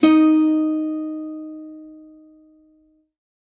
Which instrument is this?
acoustic guitar